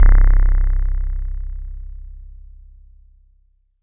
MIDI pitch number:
24